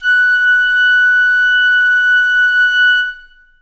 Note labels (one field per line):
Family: flute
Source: acoustic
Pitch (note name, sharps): F#6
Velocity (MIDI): 75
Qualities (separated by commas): reverb